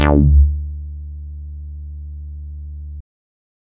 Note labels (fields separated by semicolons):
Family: bass; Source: synthesizer; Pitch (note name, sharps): D2; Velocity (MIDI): 50; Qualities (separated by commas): distorted